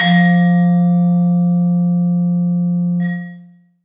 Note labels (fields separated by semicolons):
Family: mallet percussion; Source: acoustic; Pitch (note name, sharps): F3; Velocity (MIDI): 127; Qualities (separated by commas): long release, reverb